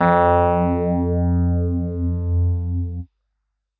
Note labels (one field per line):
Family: keyboard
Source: electronic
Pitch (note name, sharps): F2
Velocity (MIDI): 100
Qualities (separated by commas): distorted